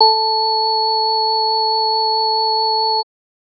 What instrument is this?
electronic organ